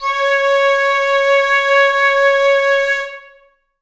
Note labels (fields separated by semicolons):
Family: flute; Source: acoustic; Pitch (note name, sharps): C#5; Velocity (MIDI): 127; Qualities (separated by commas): reverb